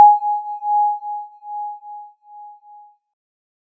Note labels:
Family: keyboard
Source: synthesizer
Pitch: G#5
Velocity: 100

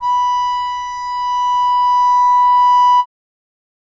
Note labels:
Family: reed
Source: acoustic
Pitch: B5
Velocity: 50

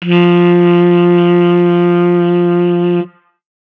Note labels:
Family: reed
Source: acoustic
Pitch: F3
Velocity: 25

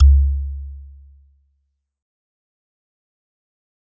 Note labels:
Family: mallet percussion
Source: acoustic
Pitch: C#2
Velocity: 100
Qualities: dark, fast decay

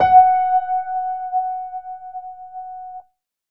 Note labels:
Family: keyboard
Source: electronic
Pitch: F#5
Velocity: 75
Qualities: reverb

